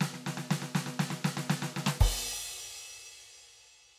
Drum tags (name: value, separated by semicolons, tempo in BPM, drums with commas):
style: jazz; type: beat; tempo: 120 BPM; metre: 4/4; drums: crash, snare, kick